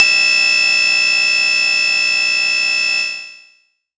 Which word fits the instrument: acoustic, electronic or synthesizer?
synthesizer